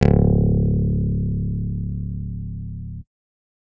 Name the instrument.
electronic keyboard